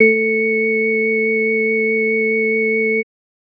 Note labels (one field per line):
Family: organ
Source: electronic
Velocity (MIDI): 50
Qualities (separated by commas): multiphonic